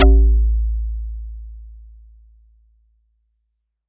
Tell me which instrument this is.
acoustic mallet percussion instrument